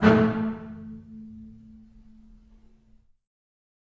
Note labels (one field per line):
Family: string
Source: acoustic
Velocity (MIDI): 50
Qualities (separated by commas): reverb